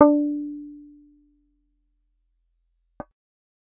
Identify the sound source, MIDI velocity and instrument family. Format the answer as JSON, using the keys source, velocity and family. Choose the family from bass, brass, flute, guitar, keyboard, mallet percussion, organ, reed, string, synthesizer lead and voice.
{"source": "synthesizer", "velocity": 75, "family": "bass"}